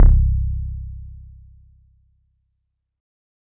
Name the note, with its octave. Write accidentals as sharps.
C1